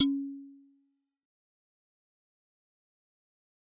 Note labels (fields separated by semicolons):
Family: mallet percussion; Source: acoustic; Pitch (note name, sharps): C#4; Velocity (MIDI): 25; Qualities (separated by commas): fast decay, percussive